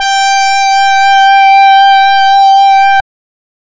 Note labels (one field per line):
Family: reed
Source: synthesizer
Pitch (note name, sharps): G5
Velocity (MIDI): 75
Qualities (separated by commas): distorted, non-linear envelope